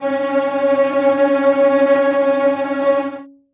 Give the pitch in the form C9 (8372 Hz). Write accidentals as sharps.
C#4 (277.2 Hz)